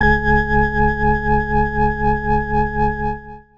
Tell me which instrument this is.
electronic organ